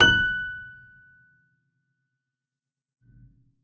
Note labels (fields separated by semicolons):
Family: keyboard; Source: acoustic; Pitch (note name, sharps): F#6; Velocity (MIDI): 127; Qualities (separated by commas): reverb